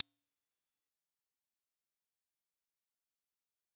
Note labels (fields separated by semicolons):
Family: mallet percussion; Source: acoustic; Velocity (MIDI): 75; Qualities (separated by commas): bright, fast decay, percussive